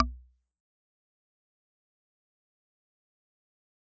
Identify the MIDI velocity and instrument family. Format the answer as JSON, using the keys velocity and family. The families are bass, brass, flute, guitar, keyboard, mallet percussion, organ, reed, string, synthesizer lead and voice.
{"velocity": 100, "family": "mallet percussion"}